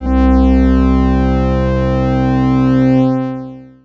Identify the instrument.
electronic organ